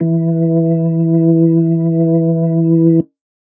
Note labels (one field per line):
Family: organ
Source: electronic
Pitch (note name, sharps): E3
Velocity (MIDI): 127